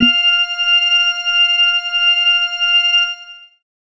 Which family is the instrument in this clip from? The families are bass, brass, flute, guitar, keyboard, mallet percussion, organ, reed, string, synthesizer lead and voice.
organ